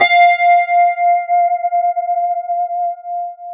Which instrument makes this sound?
electronic guitar